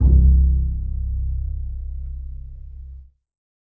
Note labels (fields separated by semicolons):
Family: string; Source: acoustic; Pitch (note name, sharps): C1; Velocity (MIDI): 75; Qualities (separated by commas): dark, reverb